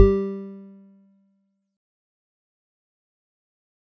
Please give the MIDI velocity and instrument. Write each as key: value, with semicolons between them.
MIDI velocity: 75; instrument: acoustic mallet percussion instrument